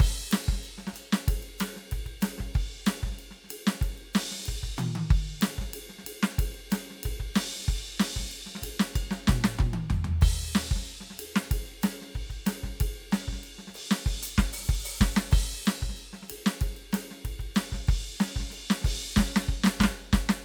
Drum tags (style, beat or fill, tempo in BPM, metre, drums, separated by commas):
Afrobeat, beat, 94 BPM, 4/4, crash, ride, ride bell, closed hi-hat, open hi-hat, hi-hat pedal, snare, high tom, mid tom, floor tom, kick